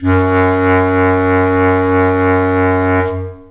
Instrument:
acoustic reed instrument